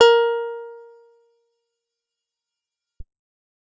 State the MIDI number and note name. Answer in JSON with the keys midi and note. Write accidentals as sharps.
{"midi": 70, "note": "A#4"}